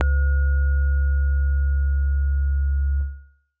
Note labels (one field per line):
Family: keyboard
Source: acoustic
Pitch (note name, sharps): C#2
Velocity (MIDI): 25